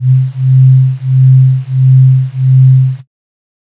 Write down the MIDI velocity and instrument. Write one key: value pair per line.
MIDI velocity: 100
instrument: synthesizer flute